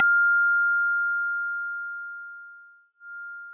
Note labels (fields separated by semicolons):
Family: mallet percussion; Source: acoustic; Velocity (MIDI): 127; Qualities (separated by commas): bright, distorted, long release